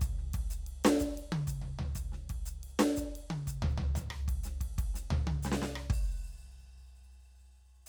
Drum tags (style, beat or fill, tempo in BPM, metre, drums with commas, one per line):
Afro-Cuban bembé
beat
122 BPM
4/4
ride, open hi-hat, hi-hat pedal, snare, cross-stick, high tom, floor tom, kick